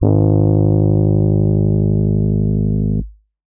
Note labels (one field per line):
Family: keyboard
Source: electronic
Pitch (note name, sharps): G#1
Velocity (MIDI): 100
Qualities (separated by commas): distorted